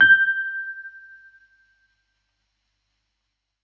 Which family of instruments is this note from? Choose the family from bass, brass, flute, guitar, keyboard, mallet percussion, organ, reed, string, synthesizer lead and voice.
keyboard